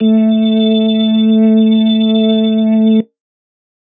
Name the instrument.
electronic organ